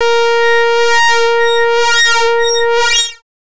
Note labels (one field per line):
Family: bass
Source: synthesizer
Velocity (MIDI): 100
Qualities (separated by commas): distorted, non-linear envelope